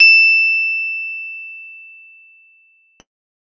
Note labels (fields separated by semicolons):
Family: keyboard; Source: electronic; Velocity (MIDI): 50; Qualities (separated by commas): bright